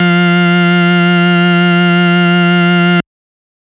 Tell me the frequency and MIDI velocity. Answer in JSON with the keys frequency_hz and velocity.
{"frequency_hz": 174.6, "velocity": 127}